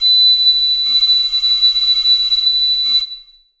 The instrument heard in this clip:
acoustic reed instrument